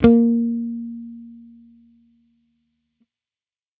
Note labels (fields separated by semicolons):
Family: bass; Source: electronic; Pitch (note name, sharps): A#3; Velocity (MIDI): 75